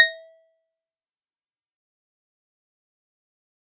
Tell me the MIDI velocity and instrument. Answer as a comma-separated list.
127, acoustic mallet percussion instrument